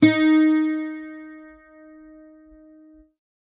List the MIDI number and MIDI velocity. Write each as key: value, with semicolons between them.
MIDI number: 63; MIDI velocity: 100